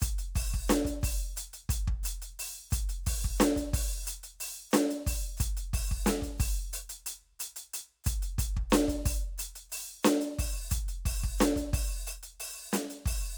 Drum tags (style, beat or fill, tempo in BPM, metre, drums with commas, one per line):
hip-hop
beat
90 BPM
4/4
closed hi-hat, open hi-hat, hi-hat pedal, snare, kick